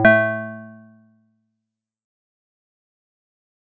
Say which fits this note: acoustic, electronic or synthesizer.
acoustic